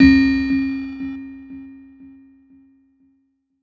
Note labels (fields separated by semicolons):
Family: keyboard; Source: electronic; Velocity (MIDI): 50; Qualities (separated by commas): bright, distorted